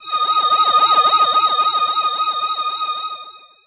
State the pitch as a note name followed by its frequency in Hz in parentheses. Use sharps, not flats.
D#6 (1245 Hz)